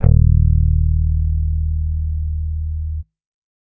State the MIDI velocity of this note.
127